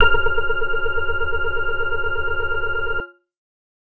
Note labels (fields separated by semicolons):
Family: keyboard; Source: electronic; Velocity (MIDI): 50; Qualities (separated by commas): distorted